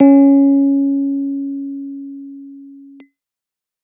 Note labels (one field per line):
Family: keyboard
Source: electronic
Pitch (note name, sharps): C#4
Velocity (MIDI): 50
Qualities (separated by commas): dark